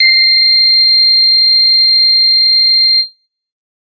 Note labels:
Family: bass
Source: synthesizer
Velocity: 50

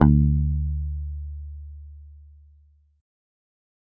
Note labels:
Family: guitar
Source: electronic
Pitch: D2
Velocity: 127

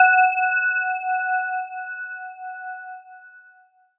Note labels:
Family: mallet percussion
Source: electronic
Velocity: 75

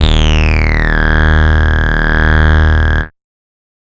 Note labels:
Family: bass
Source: synthesizer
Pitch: D#1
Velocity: 100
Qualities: bright, distorted, multiphonic

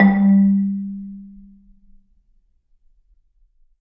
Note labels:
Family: mallet percussion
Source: acoustic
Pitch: G3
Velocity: 75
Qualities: reverb

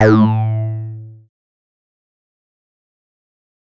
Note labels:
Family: bass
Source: synthesizer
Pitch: A2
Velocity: 75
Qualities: distorted, fast decay

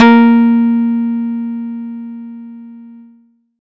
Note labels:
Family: guitar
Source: acoustic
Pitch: A#3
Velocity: 50

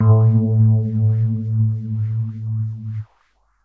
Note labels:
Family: keyboard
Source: electronic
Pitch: A2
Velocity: 50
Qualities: dark, non-linear envelope

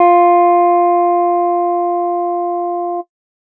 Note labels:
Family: guitar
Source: electronic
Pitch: F4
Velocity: 25

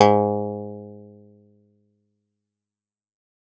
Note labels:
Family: guitar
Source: acoustic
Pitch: G#2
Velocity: 25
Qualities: fast decay, reverb

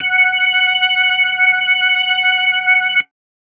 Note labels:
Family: keyboard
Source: electronic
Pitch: F#5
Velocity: 127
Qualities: distorted

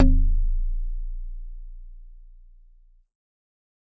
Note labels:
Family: mallet percussion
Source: acoustic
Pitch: A#0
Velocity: 100

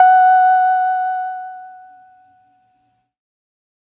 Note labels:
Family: keyboard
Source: electronic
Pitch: F#5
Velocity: 127

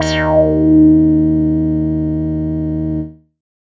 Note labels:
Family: bass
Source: synthesizer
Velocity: 75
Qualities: distorted, non-linear envelope

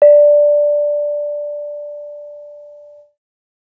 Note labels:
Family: mallet percussion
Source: acoustic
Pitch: D5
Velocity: 25

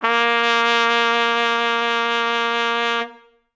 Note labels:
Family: brass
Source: acoustic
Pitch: A#3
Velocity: 100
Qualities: bright

